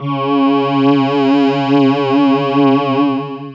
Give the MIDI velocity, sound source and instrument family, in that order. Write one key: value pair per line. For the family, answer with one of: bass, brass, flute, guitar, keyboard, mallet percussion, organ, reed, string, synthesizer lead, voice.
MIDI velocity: 75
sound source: synthesizer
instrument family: voice